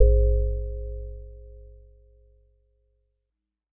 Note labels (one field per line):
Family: mallet percussion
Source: synthesizer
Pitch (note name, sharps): A1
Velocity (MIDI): 50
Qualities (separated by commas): multiphonic